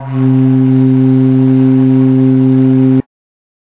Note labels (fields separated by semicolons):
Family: flute; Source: acoustic; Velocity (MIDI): 75